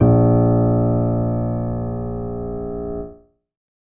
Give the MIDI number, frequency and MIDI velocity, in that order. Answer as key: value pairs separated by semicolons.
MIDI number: 34; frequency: 58.27 Hz; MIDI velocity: 25